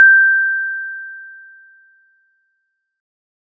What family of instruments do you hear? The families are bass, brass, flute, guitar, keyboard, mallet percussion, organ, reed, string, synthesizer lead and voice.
mallet percussion